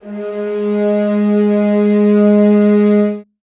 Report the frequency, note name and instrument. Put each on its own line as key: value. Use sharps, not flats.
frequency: 207.7 Hz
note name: G#3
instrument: acoustic string instrument